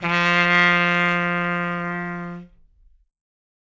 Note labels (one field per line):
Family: brass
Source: acoustic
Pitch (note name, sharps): F3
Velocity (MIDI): 127